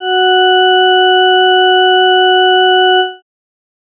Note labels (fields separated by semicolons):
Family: organ; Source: electronic; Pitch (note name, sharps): F#4; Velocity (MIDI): 100